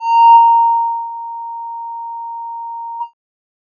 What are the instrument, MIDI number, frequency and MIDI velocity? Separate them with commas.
synthesizer bass, 82, 932.3 Hz, 100